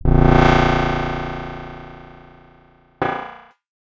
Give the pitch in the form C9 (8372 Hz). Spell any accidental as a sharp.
A#0 (29.14 Hz)